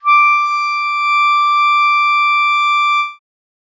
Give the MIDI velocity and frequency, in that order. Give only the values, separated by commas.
50, 1175 Hz